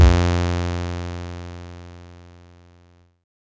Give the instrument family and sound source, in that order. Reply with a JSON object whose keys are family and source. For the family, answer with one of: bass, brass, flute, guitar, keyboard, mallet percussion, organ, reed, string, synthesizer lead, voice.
{"family": "bass", "source": "synthesizer"}